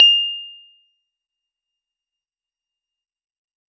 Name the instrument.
electronic keyboard